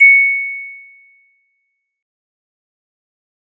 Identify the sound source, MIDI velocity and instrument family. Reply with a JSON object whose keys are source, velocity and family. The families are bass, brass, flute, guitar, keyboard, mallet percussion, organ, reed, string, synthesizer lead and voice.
{"source": "acoustic", "velocity": 25, "family": "mallet percussion"}